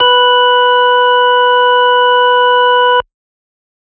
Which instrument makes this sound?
electronic organ